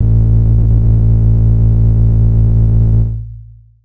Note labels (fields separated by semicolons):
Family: keyboard; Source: electronic; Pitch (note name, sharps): A1; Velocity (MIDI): 25; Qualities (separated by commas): distorted, long release